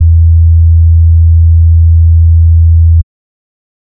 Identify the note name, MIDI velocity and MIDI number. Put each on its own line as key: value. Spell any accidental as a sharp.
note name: E2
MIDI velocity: 75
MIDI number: 40